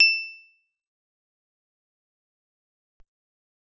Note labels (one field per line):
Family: guitar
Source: acoustic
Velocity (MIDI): 50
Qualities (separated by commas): bright, fast decay, percussive